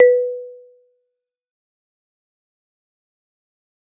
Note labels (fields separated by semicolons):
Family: mallet percussion; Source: acoustic; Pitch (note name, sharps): B4; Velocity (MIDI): 75; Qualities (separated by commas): fast decay, percussive